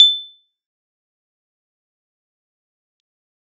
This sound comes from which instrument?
electronic keyboard